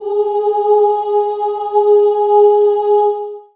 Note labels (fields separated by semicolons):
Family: voice; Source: acoustic; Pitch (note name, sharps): G#4; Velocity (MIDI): 75; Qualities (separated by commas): long release, reverb